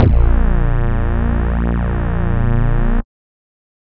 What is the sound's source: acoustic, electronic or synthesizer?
synthesizer